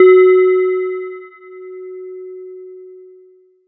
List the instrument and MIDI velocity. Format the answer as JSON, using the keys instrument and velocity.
{"instrument": "electronic mallet percussion instrument", "velocity": 50}